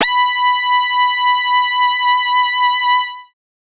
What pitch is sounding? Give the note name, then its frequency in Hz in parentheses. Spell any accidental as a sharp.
B5 (987.8 Hz)